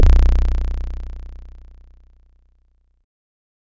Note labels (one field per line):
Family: bass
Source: synthesizer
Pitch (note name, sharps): B0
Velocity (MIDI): 75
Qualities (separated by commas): bright, distorted